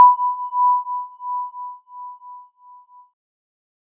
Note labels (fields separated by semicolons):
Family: keyboard; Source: synthesizer; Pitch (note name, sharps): B5; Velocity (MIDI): 100